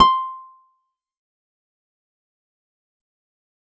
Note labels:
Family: guitar; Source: acoustic; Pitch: C6; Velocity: 25; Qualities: fast decay, percussive

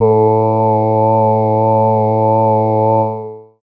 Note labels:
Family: voice; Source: synthesizer; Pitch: A2; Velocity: 75; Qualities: long release

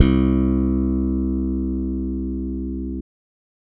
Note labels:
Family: bass; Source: electronic; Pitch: C2; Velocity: 127

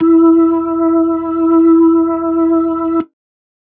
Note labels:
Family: organ; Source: electronic; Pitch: E4; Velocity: 75

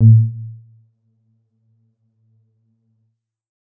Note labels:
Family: keyboard; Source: electronic; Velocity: 50; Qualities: dark, percussive, reverb

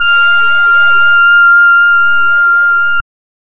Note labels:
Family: reed; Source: synthesizer; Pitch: F6; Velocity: 50; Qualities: distorted, non-linear envelope

